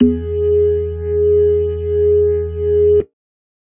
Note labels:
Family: organ; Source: electronic; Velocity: 50

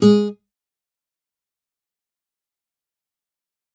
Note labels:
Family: guitar; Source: acoustic; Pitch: G#3; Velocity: 25; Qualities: fast decay, percussive, reverb

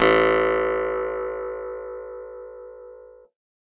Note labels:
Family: guitar; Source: acoustic; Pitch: A1; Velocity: 25

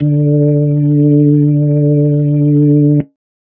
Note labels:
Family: organ; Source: electronic; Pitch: D3; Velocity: 127; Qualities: dark

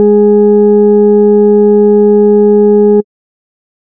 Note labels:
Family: bass; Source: synthesizer; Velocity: 25; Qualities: distorted

